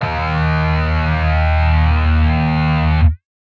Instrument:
electronic guitar